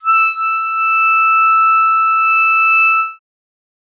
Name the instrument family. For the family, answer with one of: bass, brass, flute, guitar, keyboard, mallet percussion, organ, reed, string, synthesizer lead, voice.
reed